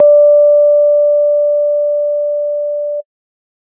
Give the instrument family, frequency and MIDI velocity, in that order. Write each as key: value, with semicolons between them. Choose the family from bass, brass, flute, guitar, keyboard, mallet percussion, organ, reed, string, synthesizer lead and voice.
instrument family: organ; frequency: 587.3 Hz; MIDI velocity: 75